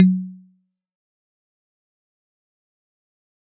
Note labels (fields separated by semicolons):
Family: mallet percussion; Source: acoustic; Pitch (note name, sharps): F#3; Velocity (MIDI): 127; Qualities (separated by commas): fast decay, percussive